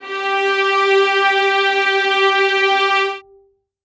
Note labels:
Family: string; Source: acoustic; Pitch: G4; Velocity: 100; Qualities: reverb

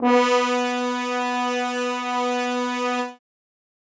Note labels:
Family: brass; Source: acoustic; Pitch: B3; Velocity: 127; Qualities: bright, reverb

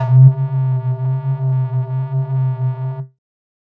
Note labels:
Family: flute; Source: synthesizer; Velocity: 50; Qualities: distorted

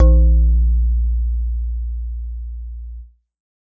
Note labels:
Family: mallet percussion; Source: acoustic; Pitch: A#1; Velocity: 127

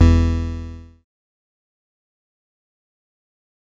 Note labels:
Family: bass; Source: synthesizer; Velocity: 50; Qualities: bright, distorted, fast decay

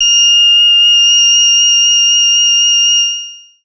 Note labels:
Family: bass; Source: synthesizer; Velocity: 127; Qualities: bright, distorted, long release

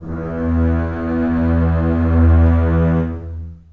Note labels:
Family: string; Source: acoustic; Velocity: 25; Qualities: long release, reverb

